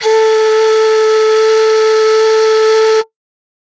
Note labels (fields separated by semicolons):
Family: flute; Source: acoustic; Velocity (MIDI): 100